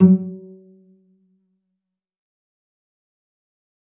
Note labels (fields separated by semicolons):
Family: string; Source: acoustic; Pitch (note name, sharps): F#3; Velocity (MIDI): 100; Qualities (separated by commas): dark, fast decay, percussive, reverb